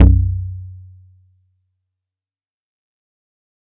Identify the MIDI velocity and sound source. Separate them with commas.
127, acoustic